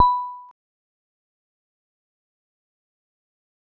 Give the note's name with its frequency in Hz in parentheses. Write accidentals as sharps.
B5 (987.8 Hz)